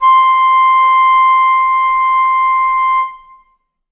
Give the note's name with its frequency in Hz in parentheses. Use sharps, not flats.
C6 (1047 Hz)